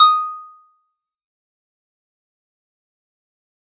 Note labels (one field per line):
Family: guitar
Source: acoustic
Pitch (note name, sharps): D#6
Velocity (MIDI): 127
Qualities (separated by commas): fast decay, percussive